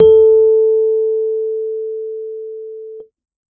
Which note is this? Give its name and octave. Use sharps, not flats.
A4